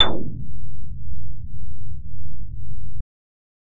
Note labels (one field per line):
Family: bass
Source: synthesizer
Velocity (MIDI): 75